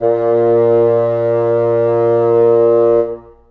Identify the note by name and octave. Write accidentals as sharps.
A#2